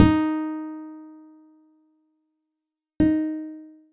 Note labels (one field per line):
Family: guitar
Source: acoustic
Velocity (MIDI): 100